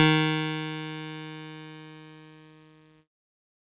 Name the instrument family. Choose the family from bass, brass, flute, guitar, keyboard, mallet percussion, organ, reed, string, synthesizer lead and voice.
keyboard